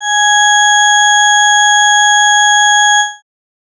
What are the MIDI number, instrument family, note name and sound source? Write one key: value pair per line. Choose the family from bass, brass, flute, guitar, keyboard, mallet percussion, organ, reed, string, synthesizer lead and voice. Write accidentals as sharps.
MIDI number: 80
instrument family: organ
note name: G#5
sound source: electronic